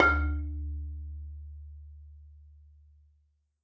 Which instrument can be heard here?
acoustic mallet percussion instrument